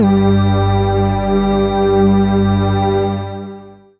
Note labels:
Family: synthesizer lead; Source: synthesizer; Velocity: 50; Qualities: long release

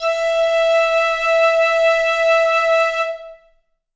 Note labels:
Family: flute; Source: acoustic; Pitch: E5; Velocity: 25; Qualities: reverb

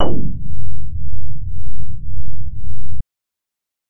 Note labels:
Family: bass; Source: synthesizer; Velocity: 50

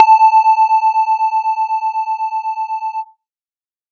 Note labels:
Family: synthesizer lead; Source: synthesizer; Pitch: A5; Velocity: 100; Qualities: distorted

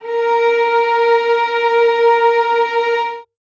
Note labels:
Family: string; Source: acoustic; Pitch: A#4; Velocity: 25; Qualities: reverb

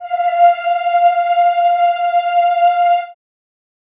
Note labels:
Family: voice; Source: acoustic; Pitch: F5; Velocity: 75; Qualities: reverb

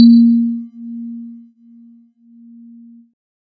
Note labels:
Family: keyboard; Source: synthesizer; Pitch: A#3; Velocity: 100

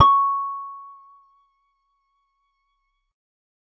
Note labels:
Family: guitar; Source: acoustic; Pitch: C#6; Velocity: 25

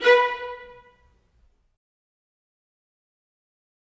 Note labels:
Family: string; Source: acoustic; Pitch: B4; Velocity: 127; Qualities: fast decay, reverb

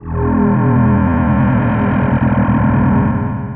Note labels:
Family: voice; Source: synthesizer; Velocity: 100; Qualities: bright, distorted, long release

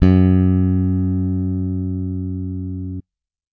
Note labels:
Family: bass; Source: electronic; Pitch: F#2; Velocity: 100

